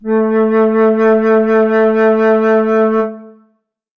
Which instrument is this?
acoustic flute